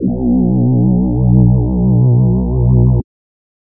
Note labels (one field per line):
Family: voice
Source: synthesizer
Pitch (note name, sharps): B1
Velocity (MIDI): 100